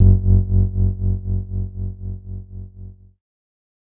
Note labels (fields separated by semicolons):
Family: keyboard; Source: electronic; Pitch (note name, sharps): F#1; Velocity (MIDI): 50; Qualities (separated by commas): dark